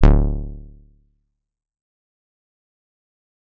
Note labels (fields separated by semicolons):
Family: guitar; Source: electronic; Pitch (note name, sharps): D1; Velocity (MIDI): 50; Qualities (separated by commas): fast decay, percussive